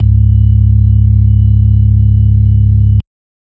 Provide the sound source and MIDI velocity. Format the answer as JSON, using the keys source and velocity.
{"source": "electronic", "velocity": 127}